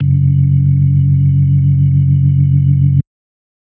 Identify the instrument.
electronic organ